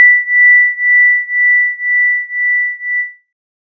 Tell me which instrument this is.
synthesizer lead